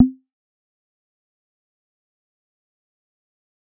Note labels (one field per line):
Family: bass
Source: synthesizer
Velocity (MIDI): 50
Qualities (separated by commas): fast decay, percussive